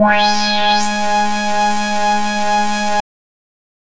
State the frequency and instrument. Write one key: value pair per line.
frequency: 207.7 Hz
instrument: synthesizer bass